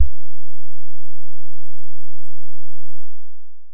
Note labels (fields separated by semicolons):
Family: bass; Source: synthesizer; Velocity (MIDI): 25; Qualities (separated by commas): long release